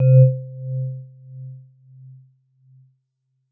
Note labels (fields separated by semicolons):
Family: mallet percussion; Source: acoustic; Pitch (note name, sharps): C3; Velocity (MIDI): 50; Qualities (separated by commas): dark, non-linear envelope